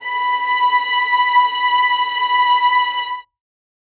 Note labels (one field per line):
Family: string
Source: acoustic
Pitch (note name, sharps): B5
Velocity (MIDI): 50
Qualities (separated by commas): reverb